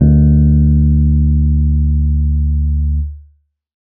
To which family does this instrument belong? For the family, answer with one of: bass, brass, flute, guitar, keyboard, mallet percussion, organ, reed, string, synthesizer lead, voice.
keyboard